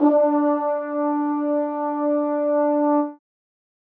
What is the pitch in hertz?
293.7 Hz